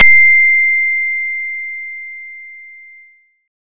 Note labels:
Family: guitar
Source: acoustic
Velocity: 127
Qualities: bright

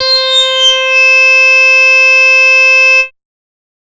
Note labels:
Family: bass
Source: synthesizer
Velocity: 75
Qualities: bright, distorted, multiphonic

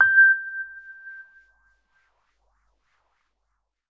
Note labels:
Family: keyboard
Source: electronic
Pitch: G6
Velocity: 50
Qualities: non-linear envelope

